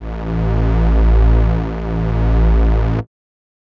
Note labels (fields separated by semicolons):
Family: reed; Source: acoustic; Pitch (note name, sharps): A1; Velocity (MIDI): 100